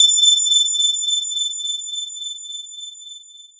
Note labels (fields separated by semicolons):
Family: mallet percussion; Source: electronic; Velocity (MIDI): 75; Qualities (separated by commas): bright, long release